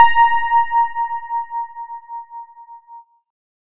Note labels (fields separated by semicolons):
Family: keyboard; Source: electronic; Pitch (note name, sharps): A#5; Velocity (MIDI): 75